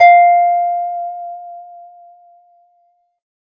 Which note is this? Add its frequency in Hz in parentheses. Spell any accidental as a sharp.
F5 (698.5 Hz)